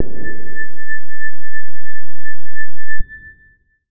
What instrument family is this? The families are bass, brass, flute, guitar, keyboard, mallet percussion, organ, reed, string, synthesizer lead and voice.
guitar